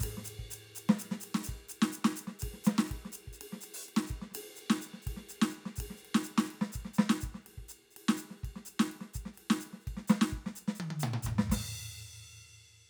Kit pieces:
crash, ride, ride bell, open hi-hat, hi-hat pedal, snare, high tom, mid tom, floor tom and kick